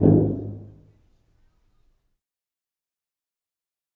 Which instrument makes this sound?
acoustic brass instrument